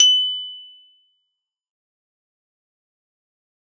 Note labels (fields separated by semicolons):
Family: guitar; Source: acoustic; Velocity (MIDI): 100; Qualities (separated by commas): bright, fast decay, percussive, reverb